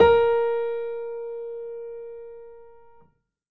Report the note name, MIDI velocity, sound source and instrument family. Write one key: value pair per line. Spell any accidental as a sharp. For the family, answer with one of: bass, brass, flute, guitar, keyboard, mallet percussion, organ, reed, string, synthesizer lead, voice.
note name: A#4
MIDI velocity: 75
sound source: acoustic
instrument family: keyboard